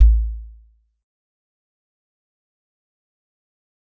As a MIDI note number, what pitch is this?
33